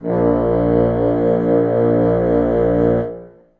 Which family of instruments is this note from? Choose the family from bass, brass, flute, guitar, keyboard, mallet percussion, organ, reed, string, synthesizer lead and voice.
reed